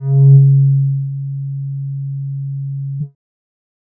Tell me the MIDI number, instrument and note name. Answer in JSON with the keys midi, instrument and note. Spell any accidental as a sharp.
{"midi": 49, "instrument": "synthesizer bass", "note": "C#3"}